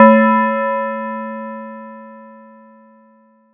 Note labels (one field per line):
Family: mallet percussion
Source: acoustic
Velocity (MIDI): 50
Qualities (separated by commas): multiphonic